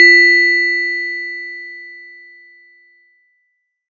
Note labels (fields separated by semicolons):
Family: mallet percussion; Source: acoustic; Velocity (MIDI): 75